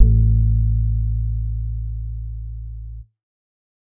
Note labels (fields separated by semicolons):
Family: bass; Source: synthesizer; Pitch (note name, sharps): A1; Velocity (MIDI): 25; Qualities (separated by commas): dark, reverb